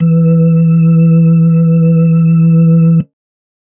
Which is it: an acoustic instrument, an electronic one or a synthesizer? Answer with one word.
electronic